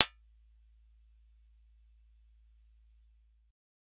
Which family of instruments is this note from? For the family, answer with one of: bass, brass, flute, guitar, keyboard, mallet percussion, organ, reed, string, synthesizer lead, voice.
bass